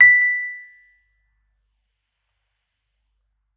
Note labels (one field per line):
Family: keyboard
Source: electronic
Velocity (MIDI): 75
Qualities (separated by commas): percussive